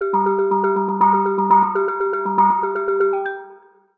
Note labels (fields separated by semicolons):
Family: mallet percussion; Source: synthesizer; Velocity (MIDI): 100; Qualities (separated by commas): long release, multiphonic, percussive, tempo-synced